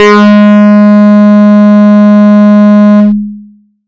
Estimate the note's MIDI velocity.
127